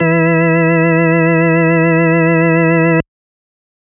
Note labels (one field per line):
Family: organ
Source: electronic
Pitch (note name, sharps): E3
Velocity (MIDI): 100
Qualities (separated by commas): distorted